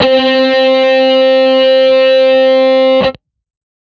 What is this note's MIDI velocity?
100